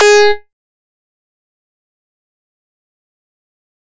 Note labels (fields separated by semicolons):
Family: bass; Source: synthesizer; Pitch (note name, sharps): G#4; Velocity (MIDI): 127; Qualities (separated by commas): fast decay, percussive